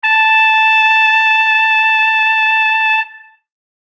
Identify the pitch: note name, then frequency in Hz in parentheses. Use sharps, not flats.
A5 (880 Hz)